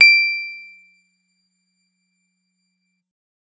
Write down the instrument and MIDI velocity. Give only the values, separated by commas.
electronic guitar, 50